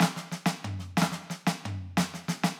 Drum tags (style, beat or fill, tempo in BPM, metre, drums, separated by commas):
funk rock, fill, 92 BPM, 4/4, snare, high tom